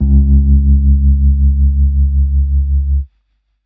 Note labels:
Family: keyboard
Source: electronic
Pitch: C#2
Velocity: 50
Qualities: dark

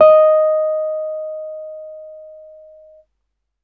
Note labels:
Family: keyboard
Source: electronic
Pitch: D#5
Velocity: 100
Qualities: dark

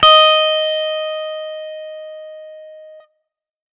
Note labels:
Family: guitar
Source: electronic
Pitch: D#5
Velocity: 100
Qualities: distorted

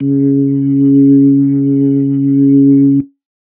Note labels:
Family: organ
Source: electronic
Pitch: C#3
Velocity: 127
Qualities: dark

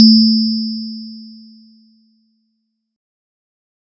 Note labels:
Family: mallet percussion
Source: acoustic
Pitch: A3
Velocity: 50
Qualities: bright

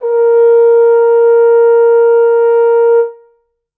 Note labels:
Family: brass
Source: acoustic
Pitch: A#4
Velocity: 75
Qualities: reverb

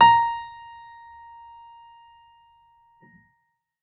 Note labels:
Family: keyboard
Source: acoustic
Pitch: A#5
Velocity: 100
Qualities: percussive

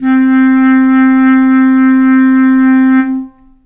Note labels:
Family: reed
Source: acoustic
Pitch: C4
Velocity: 25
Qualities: long release, reverb

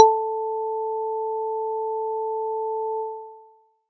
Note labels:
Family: mallet percussion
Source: acoustic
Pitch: A4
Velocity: 50

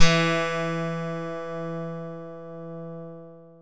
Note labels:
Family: guitar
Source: synthesizer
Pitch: E3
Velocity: 50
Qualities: bright

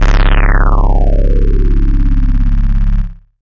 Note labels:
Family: bass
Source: synthesizer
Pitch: C#0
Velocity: 100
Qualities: bright, distorted, non-linear envelope

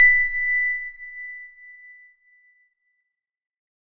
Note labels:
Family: organ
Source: electronic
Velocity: 75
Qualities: bright

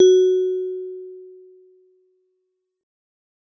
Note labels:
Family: mallet percussion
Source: acoustic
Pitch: F#4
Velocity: 75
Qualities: fast decay

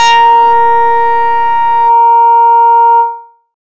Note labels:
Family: bass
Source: synthesizer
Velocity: 100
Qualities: bright, distorted

